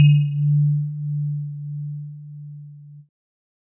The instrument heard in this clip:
electronic keyboard